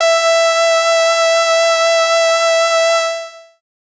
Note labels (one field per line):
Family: voice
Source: synthesizer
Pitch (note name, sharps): E5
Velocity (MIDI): 25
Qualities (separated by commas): bright, long release